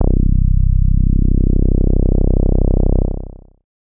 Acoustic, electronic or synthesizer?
synthesizer